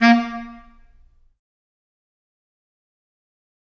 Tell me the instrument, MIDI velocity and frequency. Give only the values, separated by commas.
acoustic reed instrument, 75, 233.1 Hz